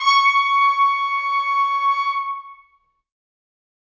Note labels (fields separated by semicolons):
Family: brass; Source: acoustic; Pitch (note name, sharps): C#6; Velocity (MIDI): 50; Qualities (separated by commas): bright, reverb